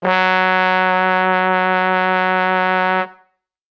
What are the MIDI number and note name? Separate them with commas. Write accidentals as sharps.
54, F#3